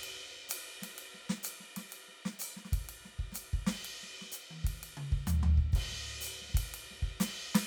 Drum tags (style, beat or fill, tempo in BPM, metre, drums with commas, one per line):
jazz
beat
125 BPM
4/4
ride, hi-hat pedal, snare, high tom, mid tom, floor tom, kick